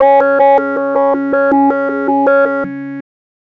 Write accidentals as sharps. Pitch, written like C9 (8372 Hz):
C#4 (277.2 Hz)